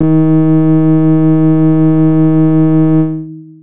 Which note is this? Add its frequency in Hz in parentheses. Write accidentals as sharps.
D#3 (155.6 Hz)